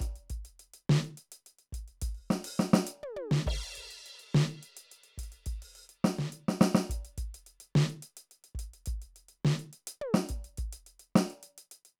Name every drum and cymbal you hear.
crash, closed hi-hat, open hi-hat, hi-hat pedal, snare, high tom and kick